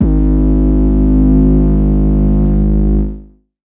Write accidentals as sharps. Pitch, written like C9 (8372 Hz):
G#1 (51.91 Hz)